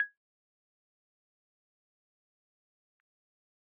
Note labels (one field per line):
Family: keyboard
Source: electronic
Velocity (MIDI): 100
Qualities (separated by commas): fast decay, percussive